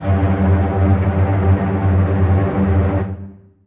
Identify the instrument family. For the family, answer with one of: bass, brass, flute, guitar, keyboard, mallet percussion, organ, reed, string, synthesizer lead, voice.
string